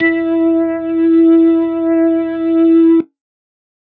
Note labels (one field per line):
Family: organ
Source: electronic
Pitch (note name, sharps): E4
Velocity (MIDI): 50